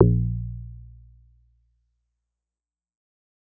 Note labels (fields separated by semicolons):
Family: bass; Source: synthesizer; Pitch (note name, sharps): A#1; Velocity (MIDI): 100; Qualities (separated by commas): dark, fast decay